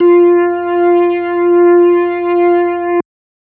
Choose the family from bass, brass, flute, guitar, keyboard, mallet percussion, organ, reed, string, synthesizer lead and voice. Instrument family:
organ